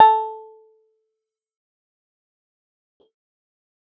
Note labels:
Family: keyboard; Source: electronic; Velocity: 25; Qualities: fast decay, percussive

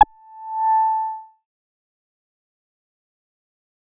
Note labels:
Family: bass; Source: synthesizer; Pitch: A5; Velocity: 75; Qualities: fast decay

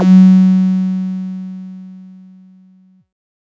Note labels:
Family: bass; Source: synthesizer; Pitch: F#3; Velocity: 75; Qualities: bright, distorted

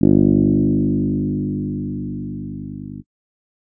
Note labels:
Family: keyboard; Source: electronic; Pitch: G1; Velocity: 50; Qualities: dark

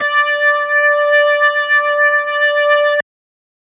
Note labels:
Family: organ; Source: electronic; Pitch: D5; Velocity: 25; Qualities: distorted

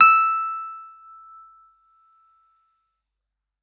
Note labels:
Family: keyboard; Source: electronic; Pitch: E6; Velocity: 127

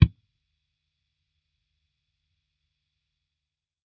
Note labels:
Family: bass; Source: electronic; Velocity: 25; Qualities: percussive

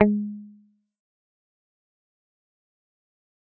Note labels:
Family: guitar; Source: electronic; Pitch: G#3; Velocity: 100; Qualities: fast decay, percussive

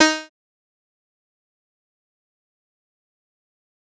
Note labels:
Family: bass; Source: synthesizer; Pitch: D#4; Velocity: 75; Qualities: bright, distorted, fast decay, percussive

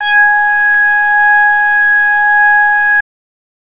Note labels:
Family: bass; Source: synthesizer; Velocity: 100; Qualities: distorted

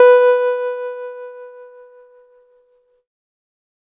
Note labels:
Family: keyboard; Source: electronic; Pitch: B4; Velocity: 25; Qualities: distorted

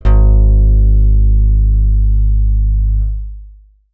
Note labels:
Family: bass; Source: synthesizer; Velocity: 100; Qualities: dark, long release

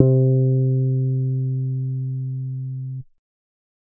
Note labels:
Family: bass; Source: synthesizer; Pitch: C3; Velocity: 50; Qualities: dark, reverb

